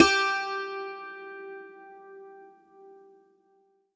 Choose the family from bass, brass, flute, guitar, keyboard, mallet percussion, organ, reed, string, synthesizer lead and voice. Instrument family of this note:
guitar